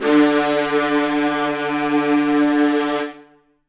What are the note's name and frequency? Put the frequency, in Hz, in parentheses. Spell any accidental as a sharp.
D3 (146.8 Hz)